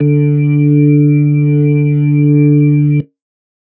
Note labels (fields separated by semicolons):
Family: organ; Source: electronic; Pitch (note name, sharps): D3; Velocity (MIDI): 50